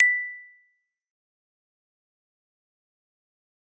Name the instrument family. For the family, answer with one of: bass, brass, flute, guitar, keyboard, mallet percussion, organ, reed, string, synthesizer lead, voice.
mallet percussion